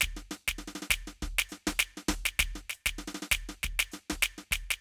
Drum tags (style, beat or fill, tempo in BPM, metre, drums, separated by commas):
New Orleans second line, beat, 99 BPM, 4/4, hi-hat pedal, snare, kick